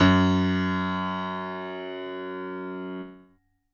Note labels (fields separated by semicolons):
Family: keyboard; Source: acoustic; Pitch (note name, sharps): F#2; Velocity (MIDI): 127